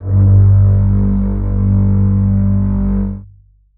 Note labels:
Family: string; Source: acoustic; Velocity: 25; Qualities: long release, reverb

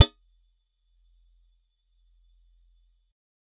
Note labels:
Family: guitar; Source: acoustic; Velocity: 25; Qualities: percussive

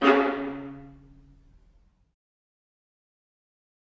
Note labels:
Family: string; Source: acoustic; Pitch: C#3; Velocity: 100; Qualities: fast decay, reverb

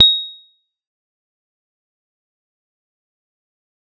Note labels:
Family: guitar; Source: electronic; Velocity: 127; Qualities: fast decay, percussive

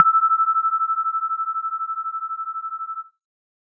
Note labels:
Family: synthesizer lead; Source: synthesizer; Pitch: E6; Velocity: 50

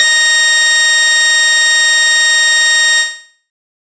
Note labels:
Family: bass; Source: synthesizer; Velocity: 25; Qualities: bright, distorted

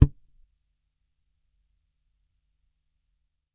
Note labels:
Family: bass; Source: electronic; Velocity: 25; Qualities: percussive

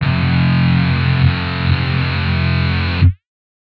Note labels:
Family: guitar; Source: synthesizer; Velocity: 100

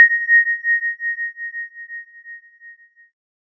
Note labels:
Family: keyboard; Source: synthesizer; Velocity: 50

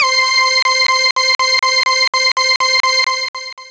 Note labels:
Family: synthesizer lead; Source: synthesizer; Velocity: 50; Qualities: bright, long release

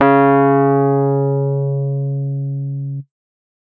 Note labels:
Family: keyboard; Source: electronic; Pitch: C#3; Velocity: 75

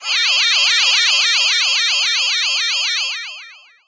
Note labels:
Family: voice; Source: synthesizer; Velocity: 127; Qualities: bright, distorted, long release

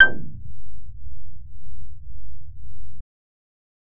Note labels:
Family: bass; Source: synthesizer; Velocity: 75

